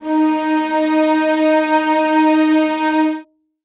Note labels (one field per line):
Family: string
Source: acoustic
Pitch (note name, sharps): D#4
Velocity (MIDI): 75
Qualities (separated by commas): reverb